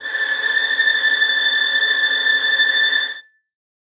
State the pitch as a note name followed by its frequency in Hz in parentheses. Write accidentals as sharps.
A6 (1760 Hz)